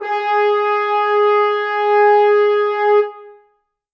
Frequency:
415.3 Hz